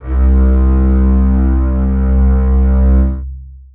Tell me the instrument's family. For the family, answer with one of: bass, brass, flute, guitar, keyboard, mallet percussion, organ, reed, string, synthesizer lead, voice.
string